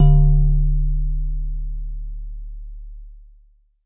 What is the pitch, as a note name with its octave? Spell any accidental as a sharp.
D1